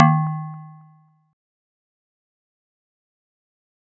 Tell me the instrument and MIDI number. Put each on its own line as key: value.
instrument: acoustic mallet percussion instrument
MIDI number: 51